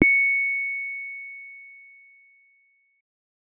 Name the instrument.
electronic keyboard